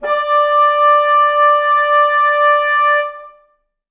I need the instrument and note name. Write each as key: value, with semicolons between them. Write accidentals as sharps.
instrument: acoustic reed instrument; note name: D5